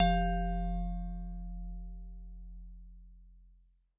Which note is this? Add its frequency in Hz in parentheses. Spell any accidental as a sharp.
F1 (43.65 Hz)